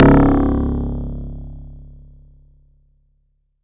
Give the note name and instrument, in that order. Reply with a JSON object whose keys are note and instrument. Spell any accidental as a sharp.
{"note": "C#1", "instrument": "acoustic guitar"}